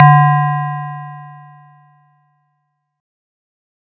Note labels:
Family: mallet percussion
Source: acoustic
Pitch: D3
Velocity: 50

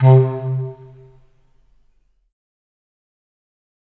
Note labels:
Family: reed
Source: acoustic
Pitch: C3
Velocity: 50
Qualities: fast decay, reverb

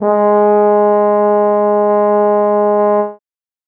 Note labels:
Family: brass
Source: acoustic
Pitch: G#3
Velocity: 100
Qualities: dark

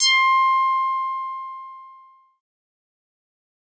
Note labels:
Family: synthesizer lead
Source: synthesizer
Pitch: C6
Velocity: 127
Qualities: distorted, fast decay

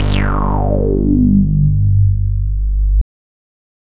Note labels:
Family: bass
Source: synthesizer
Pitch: G1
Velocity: 100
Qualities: distorted

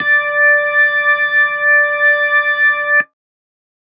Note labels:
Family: organ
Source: electronic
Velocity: 50

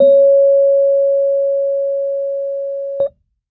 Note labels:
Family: keyboard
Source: electronic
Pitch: C#5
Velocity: 25

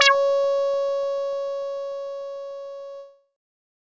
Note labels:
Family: bass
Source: synthesizer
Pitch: C#5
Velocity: 100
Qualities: distorted

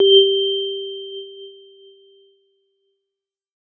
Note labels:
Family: keyboard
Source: electronic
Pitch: G4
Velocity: 25

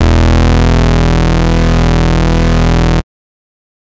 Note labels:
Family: bass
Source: synthesizer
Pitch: E1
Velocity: 75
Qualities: bright, distorted

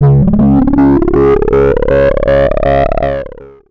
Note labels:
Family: bass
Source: synthesizer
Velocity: 100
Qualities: distorted, long release, multiphonic, tempo-synced

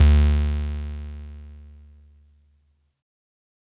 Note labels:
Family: keyboard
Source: electronic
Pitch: D2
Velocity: 25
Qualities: bright, distorted

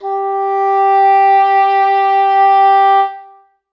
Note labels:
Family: reed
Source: acoustic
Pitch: G4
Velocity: 75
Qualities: reverb

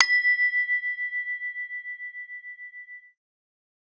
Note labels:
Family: mallet percussion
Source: acoustic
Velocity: 75

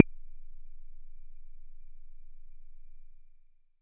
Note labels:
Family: bass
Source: synthesizer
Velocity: 50

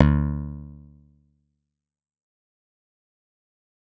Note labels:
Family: bass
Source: synthesizer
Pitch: D2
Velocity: 25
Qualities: fast decay

